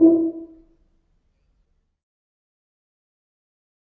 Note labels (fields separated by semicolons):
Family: brass; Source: acoustic; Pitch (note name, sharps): E4; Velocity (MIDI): 50; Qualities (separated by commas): fast decay, percussive, reverb